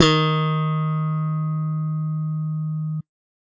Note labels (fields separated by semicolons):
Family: bass; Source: electronic; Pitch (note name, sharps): D#3; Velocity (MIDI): 127; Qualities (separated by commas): bright